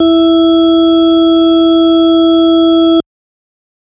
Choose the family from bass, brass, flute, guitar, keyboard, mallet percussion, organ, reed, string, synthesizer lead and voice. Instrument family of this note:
organ